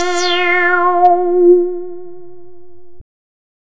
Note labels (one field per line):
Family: bass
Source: synthesizer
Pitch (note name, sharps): F4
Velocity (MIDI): 127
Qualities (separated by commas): bright, distorted